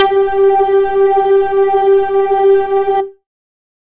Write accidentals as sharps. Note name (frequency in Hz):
G4 (392 Hz)